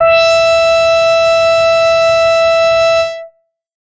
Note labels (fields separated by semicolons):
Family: bass; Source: synthesizer; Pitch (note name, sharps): E5; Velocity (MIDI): 127; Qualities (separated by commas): distorted